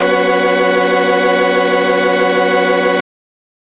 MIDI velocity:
127